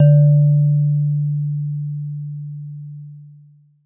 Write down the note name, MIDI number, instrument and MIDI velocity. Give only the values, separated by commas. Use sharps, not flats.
D3, 50, acoustic mallet percussion instrument, 100